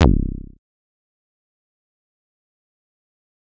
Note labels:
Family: bass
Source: synthesizer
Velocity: 127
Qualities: distorted, fast decay, percussive

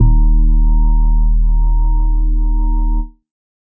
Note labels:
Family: organ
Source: electronic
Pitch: D#1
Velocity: 100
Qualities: dark

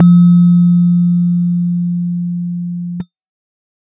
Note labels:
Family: keyboard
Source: electronic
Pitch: F3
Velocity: 25

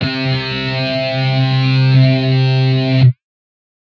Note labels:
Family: guitar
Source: electronic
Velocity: 127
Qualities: bright, distorted

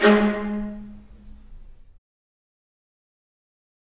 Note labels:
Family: string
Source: acoustic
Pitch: G#3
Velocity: 75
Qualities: fast decay, reverb

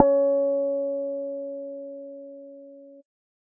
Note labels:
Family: bass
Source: synthesizer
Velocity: 100

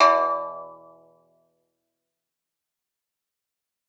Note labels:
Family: guitar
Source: acoustic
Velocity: 75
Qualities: fast decay

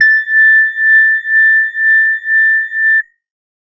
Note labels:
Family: organ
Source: electronic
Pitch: A6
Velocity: 127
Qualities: distorted

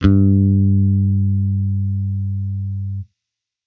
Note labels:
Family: bass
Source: electronic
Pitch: G2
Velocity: 50

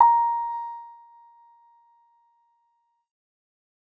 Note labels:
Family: keyboard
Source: electronic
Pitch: A#5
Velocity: 50

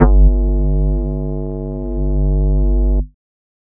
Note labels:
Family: flute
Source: synthesizer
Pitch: G1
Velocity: 127

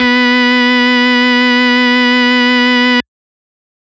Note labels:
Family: organ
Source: electronic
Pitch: B3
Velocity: 50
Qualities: distorted

